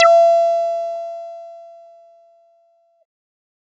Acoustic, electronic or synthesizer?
synthesizer